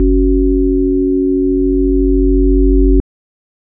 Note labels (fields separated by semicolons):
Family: organ; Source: electronic; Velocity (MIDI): 25